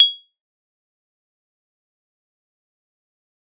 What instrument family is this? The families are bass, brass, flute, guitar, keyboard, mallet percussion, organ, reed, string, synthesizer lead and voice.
mallet percussion